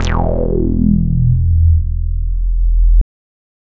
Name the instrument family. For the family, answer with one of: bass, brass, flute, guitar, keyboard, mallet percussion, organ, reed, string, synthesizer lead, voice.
bass